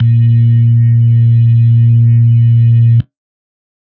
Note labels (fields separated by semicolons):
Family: organ; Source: electronic; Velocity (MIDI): 100; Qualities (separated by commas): dark